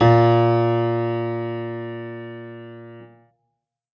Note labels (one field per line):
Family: keyboard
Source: acoustic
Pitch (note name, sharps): A#2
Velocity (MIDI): 127